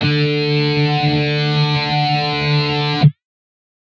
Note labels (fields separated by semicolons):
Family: guitar; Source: synthesizer; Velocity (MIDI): 100